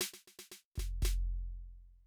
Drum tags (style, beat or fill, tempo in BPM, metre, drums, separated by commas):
samba, fill, 116 BPM, 4/4, snare, kick